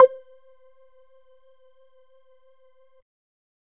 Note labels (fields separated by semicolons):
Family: bass; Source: synthesizer; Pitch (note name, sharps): C5; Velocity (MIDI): 25; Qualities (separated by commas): percussive